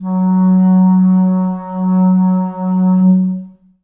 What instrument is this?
acoustic reed instrument